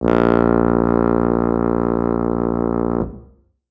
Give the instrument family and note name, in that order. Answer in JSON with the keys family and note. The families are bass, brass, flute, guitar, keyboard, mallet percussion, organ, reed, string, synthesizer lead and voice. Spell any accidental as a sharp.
{"family": "brass", "note": "A#1"}